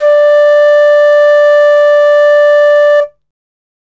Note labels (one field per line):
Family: flute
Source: acoustic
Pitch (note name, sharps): D5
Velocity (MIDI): 50